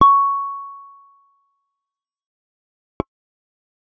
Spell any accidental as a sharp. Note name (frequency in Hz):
C#6 (1109 Hz)